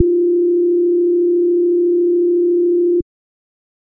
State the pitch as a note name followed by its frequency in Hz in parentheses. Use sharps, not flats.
F4 (349.2 Hz)